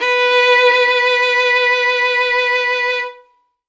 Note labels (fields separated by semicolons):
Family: string; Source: acoustic; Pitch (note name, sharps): B4; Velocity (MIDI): 75; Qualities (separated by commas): bright, reverb